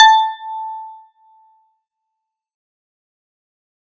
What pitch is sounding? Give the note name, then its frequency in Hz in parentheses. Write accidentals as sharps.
A5 (880 Hz)